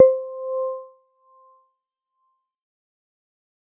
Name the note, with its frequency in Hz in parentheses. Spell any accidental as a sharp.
C5 (523.3 Hz)